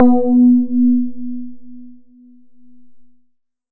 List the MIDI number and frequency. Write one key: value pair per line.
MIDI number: 59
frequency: 246.9 Hz